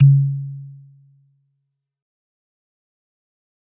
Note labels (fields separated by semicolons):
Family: mallet percussion; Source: acoustic; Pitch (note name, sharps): C#3; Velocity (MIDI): 127; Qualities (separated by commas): dark, fast decay, percussive